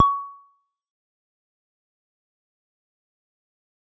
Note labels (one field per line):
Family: bass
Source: synthesizer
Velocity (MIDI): 100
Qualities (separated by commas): fast decay, percussive